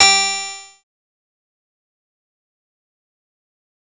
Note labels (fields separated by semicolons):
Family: bass; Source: synthesizer; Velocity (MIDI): 127; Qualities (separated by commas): bright, distorted, fast decay